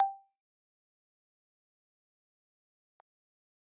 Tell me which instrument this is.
electronic keyboard